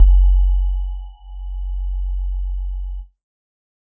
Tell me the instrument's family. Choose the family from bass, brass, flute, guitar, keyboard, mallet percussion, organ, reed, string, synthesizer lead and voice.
synthesizer lead